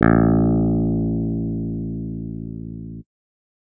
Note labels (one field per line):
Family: keyboard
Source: electronic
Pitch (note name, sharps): A1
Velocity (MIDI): 75